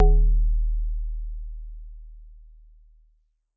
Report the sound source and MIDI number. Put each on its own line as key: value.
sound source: acoustic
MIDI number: 27